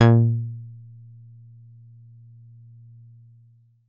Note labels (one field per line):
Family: guitar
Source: synthesizer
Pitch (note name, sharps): A#2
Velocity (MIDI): 100